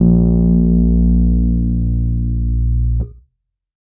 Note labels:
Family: keyboard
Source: electronic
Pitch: A#1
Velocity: 75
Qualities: dark, distorted

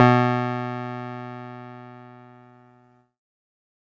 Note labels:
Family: keyboard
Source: electronic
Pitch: B2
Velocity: 100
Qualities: distorted

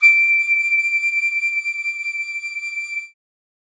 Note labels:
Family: flute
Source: acoustic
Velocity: 100

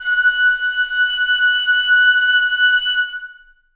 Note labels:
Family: reed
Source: acoustic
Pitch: F#6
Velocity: 75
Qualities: reverb

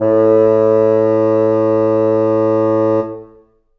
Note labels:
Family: reed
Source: acoustic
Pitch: A2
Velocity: 75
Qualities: reverb

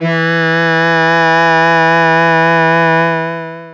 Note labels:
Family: voice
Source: synthesizer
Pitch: E3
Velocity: 127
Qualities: distorted, long release

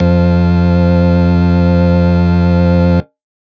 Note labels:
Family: organ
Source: electronic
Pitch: F2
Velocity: 50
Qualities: distorted

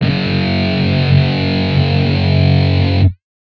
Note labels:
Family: guitar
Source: electronic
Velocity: 25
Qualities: bright, distorted

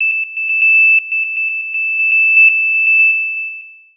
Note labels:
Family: synthesizer lead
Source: synthesizer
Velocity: 25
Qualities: bright, long release, tempo-synced

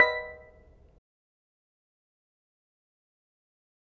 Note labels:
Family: mallet percussion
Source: acoustic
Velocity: 25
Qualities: fast decay, percussive, reverb

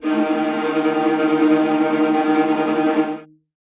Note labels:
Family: string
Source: acoustic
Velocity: 75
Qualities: non-linear envelope, reverb

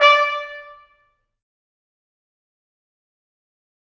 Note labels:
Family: brass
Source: acoustic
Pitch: D5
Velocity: 100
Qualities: fast decay, percussive, reverb

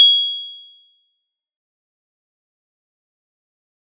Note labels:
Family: mallet percussion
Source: acoustic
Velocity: 127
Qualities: fast decay, percussive

